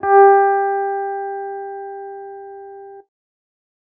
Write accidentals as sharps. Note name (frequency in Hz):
G4 (392 Hz)